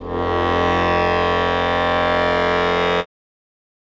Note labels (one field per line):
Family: reed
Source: acoustic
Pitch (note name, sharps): F1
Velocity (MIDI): 127